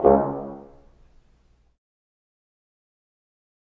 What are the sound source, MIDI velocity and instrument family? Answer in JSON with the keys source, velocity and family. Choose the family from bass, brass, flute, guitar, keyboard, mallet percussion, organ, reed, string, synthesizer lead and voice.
{"source": "acoustic", "velocity": 50, "family": "brass"}